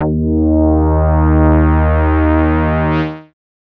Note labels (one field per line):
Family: bass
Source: synthesizer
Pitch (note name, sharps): D#2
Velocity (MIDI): 127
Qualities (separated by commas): distorted, multiphonic